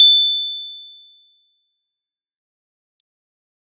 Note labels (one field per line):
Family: keyboard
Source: electronic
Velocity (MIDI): 100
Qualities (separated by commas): bright, fast decay